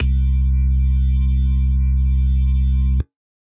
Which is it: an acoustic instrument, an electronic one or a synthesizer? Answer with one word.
electronic